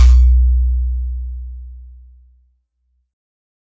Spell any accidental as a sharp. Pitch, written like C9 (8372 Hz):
B1 (61.74 Hz)